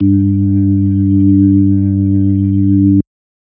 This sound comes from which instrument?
electronic organ